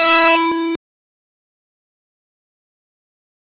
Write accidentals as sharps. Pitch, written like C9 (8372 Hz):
E4 (329.6 Hz)